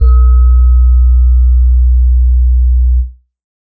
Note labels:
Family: keyboard; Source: electronic; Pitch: B1; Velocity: 25; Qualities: dark

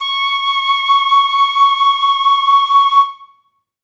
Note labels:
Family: flute; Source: acoustic; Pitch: C#6; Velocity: 127; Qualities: reverb

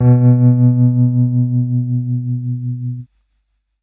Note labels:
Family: keyboard; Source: electronic; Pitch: B2; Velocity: 75

